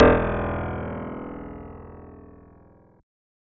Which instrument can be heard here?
synthesizer lead